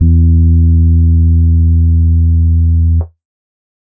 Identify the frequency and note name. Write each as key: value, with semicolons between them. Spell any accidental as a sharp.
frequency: 82.41 Hz; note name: E2